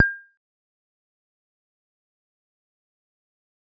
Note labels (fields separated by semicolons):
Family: bass; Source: synthesizer; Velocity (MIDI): 25; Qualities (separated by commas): fast decay, percussive